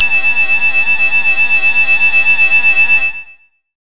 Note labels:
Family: bass; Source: synthesizer; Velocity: 127; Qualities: bright, distorted

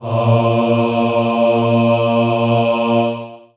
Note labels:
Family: voice; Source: acoustic; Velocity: 127; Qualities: long release, reverb

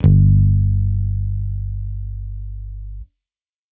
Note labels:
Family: bass; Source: electronic; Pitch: G1; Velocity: 75

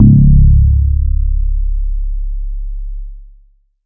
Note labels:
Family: bass; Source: synthesizer; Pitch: C#1; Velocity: 50; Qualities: distorted, long release

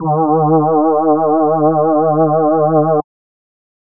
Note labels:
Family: voice; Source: synthesizer; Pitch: D#3; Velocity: 50

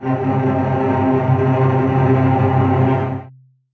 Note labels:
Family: string; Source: acoustic; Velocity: 50; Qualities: bright, non-linear envelope, reverb

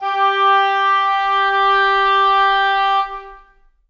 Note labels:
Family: reed; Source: acoustic; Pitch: G4; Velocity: 75; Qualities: long release, reverb

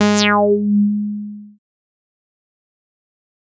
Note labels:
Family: bass; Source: synthesizer; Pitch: G#3; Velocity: 127; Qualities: bright, distorted, fast decay

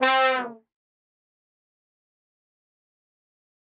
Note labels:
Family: brass; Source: acoustic; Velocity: 127; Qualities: bright, fast decay, reverb

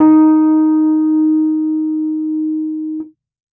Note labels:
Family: keyboard; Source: electronic; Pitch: D#4; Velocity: 100

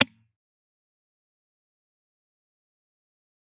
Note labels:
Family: guitar; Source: electronic; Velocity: 25; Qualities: distorted, fast decay, percussive

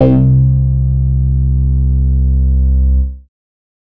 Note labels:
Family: bass; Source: synthesizer; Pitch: C2; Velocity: 25; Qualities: distorted

